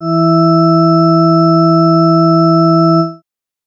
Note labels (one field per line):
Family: organ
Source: electronic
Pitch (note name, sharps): E3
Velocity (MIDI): 25